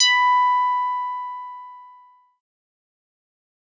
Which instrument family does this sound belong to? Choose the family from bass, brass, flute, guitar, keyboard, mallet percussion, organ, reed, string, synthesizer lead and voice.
synthesizer lead